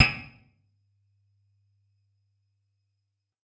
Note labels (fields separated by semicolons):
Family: guitar; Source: electronic; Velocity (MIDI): 75; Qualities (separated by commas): percussive, reverb